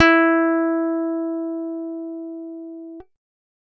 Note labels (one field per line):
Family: guitar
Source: acoustic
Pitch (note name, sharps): E4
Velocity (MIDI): 75